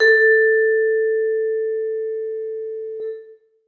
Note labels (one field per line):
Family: mallet percussion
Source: acoustic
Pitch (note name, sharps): A4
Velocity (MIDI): 75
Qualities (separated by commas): reverb